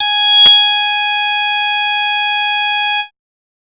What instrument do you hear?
synthesizer bass